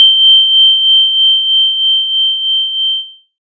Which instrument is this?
synthesizer lead